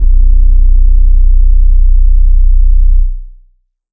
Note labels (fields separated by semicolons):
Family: organ; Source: electronic; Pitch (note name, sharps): B0; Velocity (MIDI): 75; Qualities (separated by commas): dark, long release